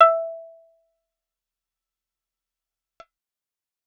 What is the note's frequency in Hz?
659.3 Hz